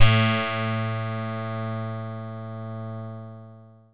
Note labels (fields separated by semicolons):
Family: guitar; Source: synthesizer; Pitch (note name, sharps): A2; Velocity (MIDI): 50; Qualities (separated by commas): bright, long release